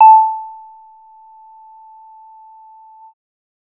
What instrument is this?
synthesizer bass